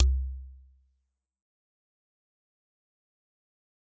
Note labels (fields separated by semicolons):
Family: mallet percussion; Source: acoustic; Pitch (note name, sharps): C2; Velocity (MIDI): 127; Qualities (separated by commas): fast decay, percussive